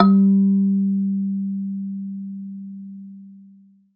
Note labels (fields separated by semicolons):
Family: mallet percussion; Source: acoustic; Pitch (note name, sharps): G3; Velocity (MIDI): 127; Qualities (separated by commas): long release, reverb